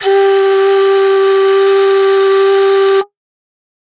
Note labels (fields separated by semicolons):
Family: flute; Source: acoustic; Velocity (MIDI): 127